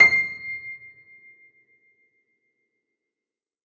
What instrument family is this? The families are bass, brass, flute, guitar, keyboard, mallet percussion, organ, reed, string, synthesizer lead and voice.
keyboard